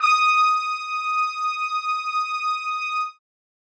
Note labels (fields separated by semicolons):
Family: brass; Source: acoustic; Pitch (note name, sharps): D#6; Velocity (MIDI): 75; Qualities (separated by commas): reverb